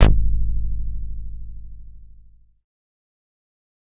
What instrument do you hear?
synthesizer bass